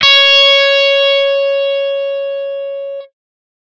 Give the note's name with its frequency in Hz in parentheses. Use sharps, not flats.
C#5 (554.4 Hz)